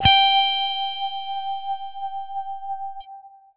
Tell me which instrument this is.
electronic guitar